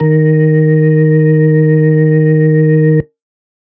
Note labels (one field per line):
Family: organ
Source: electronic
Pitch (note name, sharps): D#3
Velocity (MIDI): 100